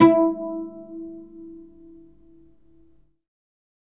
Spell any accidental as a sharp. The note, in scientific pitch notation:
E4